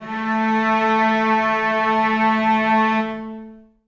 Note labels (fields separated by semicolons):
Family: string; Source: acoustic; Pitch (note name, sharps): A3; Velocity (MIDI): 75; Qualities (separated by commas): long release, reverb